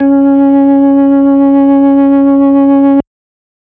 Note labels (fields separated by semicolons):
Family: organ; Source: electronic; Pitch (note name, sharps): C#4; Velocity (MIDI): 25; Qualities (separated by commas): distorted